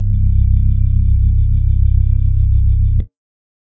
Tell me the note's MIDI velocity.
25